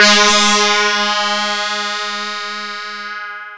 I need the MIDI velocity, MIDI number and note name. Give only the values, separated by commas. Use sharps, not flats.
100, 56, G#3